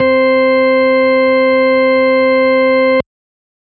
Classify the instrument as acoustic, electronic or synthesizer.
electronic